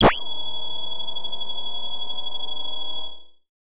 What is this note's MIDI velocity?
50